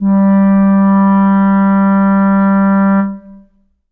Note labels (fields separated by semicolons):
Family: reed; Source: acoustic; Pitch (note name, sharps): G3; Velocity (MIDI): 25; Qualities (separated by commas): dark, long release, reverb